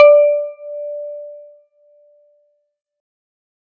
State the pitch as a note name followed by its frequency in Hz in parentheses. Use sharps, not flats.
D5 (587.3 Hz)